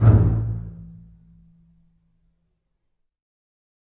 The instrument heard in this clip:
acoustic string instrument